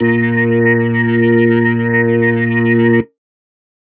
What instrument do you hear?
electronic keyboard